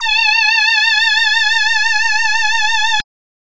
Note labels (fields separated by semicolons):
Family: voice; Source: synthesizer; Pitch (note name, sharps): A5; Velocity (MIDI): 127